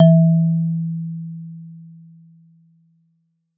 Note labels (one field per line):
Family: mallet percussion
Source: acoustic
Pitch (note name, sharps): E3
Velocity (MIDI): 50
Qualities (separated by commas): dark, reverb